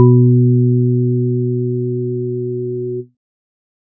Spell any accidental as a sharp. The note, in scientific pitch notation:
B2